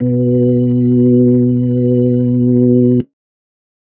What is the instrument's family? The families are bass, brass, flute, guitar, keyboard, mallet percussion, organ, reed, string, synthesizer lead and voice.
organ